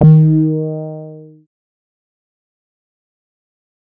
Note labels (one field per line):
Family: bass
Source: synthesizer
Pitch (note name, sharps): D#3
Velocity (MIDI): 75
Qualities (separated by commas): distorted, fast decay